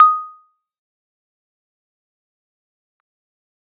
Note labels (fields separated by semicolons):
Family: keyboard; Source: electronic; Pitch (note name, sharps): D#6; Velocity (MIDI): 25; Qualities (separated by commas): fast decay, percussive